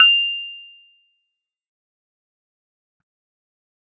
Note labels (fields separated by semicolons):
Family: keyboard; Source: electronic; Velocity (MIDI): 50; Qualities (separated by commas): bright, fast decay, percussive